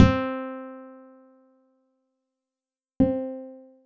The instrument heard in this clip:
acoustic guitar